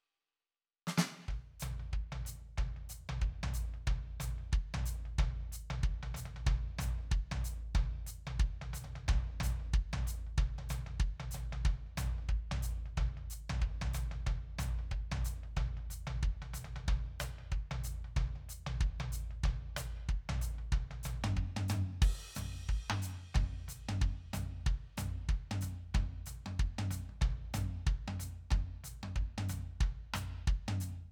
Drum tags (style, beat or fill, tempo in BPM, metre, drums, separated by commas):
swing, beat, 185 BPM, 4/4, crash, hi-hat pedal, snare, high tom, floor tom, kick